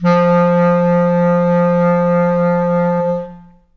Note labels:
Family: reed; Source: acoustic; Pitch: F3; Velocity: 50; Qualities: long release, reverb

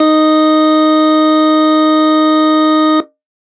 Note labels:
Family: organ; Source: electronic; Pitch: D#4; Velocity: 127

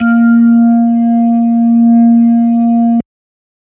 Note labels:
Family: organ; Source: electronic; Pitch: A#3; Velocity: 127

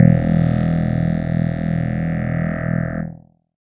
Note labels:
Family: keyboard; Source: electronic; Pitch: E1; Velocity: 75; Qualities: distorted, multiphonic

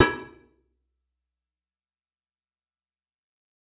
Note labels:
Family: guitar; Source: electronic; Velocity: 75; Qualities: bright, fast decay, percussive, reverb

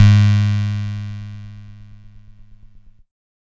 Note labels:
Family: keyboard; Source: electronic; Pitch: G#2; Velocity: 25; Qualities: bright, distorted

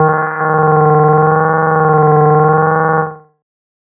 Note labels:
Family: bass; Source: synthesizer; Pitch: D#3; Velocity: 75; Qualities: distorted, tempo-synced

